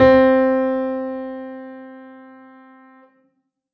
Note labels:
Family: keyboard; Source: acoustic; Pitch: C4; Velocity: 100; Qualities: reverb

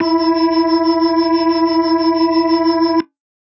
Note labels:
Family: organ; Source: electronic; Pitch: E4; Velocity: 50; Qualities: bright

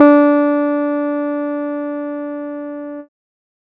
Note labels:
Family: keyboard; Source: electronic; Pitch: D4; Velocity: 127

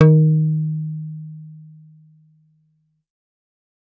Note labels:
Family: bass; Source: synthesizer; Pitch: D#3; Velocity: 50

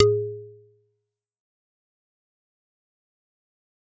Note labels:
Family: mallet percussion; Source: acoustic; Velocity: 127; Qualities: fast decay, percussive

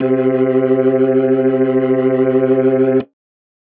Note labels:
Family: organ; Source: electronic; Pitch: C3; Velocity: 100; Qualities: distorted

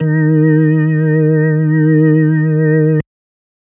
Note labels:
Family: organ; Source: electronic; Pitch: D#3; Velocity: 100

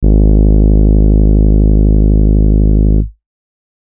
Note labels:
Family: keyboard; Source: electronic; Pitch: G#1; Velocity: 75; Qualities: dark

